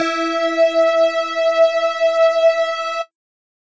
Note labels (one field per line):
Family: mallet percussion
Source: electronic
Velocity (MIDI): 127